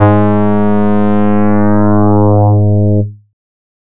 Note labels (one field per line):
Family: bass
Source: synthesizer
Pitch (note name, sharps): G#2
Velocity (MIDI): 75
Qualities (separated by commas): distorted